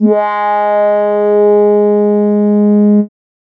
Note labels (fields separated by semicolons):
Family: keyboard; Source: synthesizer; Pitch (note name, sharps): G#3; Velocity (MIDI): 127